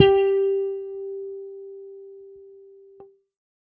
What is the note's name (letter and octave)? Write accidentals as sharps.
G4